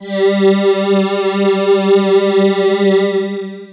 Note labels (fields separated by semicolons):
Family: voice; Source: synthesizer; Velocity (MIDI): 75; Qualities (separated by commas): distorted, long release